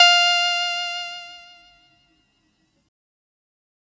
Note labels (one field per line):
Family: keyboard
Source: synthesizer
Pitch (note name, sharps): F5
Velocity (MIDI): 50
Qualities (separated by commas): bright